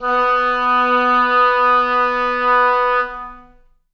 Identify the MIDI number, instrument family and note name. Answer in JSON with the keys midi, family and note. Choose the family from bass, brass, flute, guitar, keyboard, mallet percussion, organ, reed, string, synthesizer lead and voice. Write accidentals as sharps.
{"midi": 59, "family": "reed", "note": "B3"}